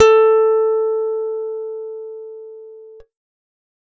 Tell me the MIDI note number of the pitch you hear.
69